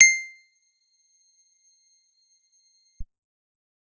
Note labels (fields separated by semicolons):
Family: guitar; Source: acoustic; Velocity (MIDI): 100; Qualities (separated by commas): percussive